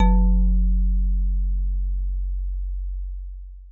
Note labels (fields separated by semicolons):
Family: mallet percussion; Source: acoustic; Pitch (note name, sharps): F#1; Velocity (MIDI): 75; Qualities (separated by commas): long release